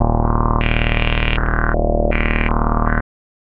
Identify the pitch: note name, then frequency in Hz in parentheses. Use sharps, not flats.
D#0 (19.45 Hz)